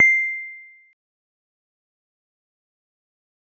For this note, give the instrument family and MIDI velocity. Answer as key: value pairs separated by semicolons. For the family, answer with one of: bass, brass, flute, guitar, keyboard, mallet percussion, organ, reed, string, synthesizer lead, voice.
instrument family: guitar; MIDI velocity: 50